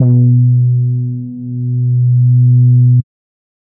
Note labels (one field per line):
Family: bass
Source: synthesizer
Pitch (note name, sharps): B2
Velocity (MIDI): 75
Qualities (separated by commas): dark